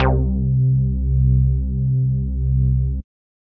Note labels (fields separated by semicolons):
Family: bass; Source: synthesizer; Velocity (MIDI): 127